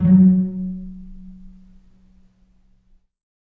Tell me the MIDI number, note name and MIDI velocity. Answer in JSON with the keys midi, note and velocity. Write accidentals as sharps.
{"midi": 54, "note": "F#3", "velocity": 50}